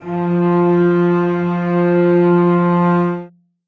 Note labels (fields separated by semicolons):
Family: string; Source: acoustic; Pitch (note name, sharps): F3; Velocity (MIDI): 25; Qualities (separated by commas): reverb